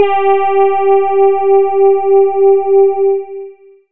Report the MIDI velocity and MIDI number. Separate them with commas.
50, 67